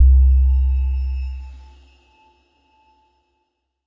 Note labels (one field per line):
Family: mallet percussion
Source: electronic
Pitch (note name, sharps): C2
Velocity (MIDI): 100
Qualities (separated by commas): non-linear envelope